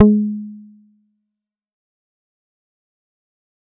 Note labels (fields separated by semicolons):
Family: bass; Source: synthesizer; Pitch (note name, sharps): G#3; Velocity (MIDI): 100; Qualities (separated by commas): dark, distorted, fast decay, percussive